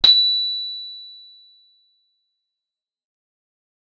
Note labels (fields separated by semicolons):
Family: guitar; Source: acoustic; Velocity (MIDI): 75; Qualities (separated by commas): bright, distorted, fast decay